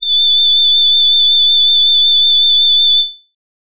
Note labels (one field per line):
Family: voice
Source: synthesizer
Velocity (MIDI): 100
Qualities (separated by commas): bright